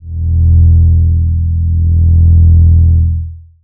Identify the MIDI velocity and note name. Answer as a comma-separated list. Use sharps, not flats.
127, E1